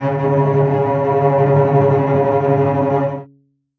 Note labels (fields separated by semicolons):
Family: string; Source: acoustic; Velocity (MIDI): 75; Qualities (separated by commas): non-linear envelope, reverb